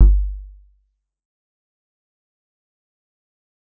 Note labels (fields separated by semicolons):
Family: guitar; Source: electronic; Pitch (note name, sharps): G1; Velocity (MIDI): 25; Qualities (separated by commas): dark, fast decay, percussive, reverb